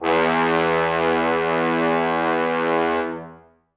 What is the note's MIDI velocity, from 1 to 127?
100